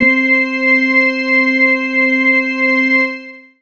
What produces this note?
electronic organ